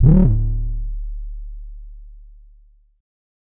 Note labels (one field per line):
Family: bass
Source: synthesizer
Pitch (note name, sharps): D1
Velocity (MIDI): 25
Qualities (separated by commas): distorted